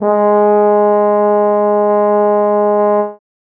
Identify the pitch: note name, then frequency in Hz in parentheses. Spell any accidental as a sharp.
G#3 (207.7 Hz)